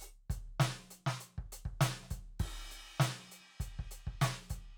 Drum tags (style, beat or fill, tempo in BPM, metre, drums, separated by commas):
rock, beat, 100 BPM, 4/4, crash, closed hi-hat, open hi-hat, hi-hat pedal, snare, kick